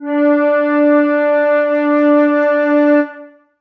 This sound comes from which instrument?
acoustic flute